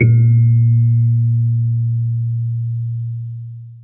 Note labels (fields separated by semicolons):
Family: mallet percussion; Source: acoustic; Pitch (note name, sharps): A#2; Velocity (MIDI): 75; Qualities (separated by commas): dark, long release, reverb